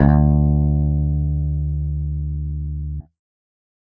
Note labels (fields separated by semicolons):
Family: guitar; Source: electronic; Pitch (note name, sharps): D2; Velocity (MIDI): 127